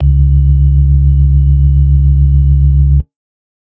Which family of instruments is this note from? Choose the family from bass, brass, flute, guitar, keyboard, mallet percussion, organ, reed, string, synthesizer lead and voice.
organ